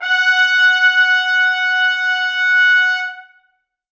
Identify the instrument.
acoustic brass instrument